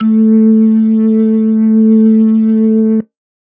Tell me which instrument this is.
electronic organ